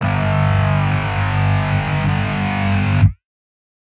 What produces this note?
electronic guitar